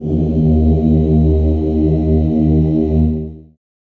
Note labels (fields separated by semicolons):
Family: voice; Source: acoustic; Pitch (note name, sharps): D#2; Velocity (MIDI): 100; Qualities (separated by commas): dark, long release, reverb